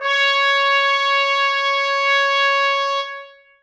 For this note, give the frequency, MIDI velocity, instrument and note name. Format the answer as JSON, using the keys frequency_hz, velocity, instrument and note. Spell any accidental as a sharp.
{"frequency_hz": 554.4, "velocity": 127, "instrument": "acoustic brass instrument", "note": "C#5"}